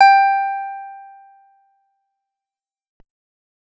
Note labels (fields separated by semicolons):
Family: guitar; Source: acoustic; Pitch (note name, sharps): G5; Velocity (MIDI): 25; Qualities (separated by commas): fast decay